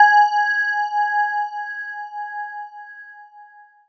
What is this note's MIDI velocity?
25